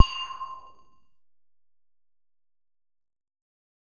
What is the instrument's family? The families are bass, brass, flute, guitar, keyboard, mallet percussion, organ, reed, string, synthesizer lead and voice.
bass